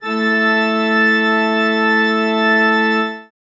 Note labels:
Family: organ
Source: acoustic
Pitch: A3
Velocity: 127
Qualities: dark, reverb

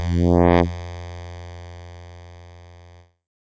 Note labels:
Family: keyboard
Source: synthesizer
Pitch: F2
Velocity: 25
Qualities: bright, distorted

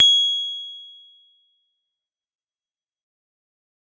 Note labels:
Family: keyboard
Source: electronic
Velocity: 50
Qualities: bright, fast decay

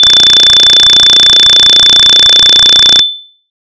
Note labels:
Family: bass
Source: synthesizer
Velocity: 127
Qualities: bright

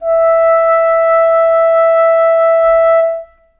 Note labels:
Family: reed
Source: acoustic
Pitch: E5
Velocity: 25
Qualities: reverb

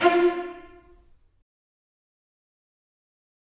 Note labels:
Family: string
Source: acoustic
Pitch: F4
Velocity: 25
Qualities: fast decay, reverb

